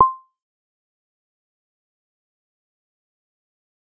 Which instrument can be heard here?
synthesizer bass